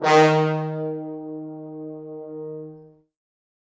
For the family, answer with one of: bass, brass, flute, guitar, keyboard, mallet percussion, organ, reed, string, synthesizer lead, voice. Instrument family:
brass